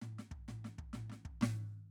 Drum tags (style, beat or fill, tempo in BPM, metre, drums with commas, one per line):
jazz
fill
125 BPM
4/4
snare, floor tom, kick